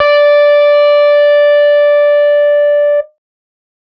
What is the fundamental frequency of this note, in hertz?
587.3 Hz